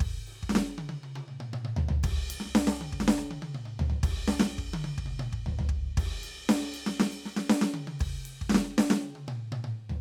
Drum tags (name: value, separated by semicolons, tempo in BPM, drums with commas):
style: rock; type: beat; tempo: 120 BPM; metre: 4/4; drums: crash, ride, open hi-hat, snare, cross-stick, high tom, mid tom, floor tom, kick